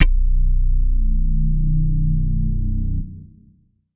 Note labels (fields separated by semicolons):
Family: guitar; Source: electronic; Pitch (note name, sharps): B0; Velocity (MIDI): 25; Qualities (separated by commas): dark, distorted